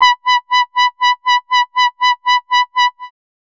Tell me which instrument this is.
synthesizer bass